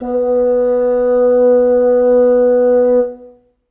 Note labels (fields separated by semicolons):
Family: reed; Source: acoustic; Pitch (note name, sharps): B3; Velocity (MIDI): 50; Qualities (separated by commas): reverb